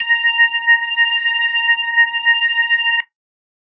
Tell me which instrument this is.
electronic organ